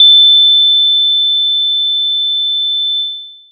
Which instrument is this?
acoustic mallet percussion instrument